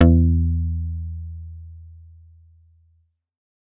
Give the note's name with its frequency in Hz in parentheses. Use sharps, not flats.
E2 (82.41 Hz)